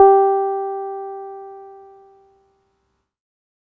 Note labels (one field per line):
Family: keyboard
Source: electronic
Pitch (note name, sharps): G4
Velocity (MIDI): 25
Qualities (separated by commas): dark